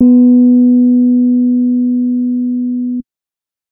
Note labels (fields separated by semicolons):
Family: keyboard; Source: electronic; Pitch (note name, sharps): B3; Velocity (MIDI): 25; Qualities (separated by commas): dark